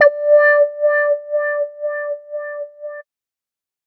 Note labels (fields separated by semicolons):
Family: bass; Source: synthesizer; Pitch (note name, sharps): D5; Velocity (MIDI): 75; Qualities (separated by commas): distorted